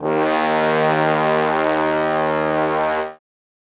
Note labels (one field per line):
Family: brass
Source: acoustic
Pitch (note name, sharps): D#2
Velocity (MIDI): 100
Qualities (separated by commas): bright, reverb